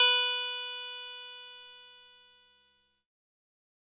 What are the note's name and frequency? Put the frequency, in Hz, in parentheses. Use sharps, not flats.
B4 (493.9 Hz)